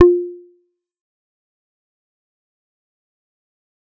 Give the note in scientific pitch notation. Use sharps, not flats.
F4